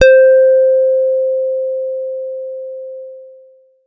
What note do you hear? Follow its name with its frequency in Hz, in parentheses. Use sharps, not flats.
C5 (523.3 Hz)